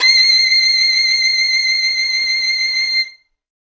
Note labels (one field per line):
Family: string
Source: acoustic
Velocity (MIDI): 127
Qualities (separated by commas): reverb